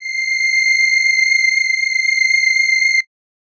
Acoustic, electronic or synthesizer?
acoustic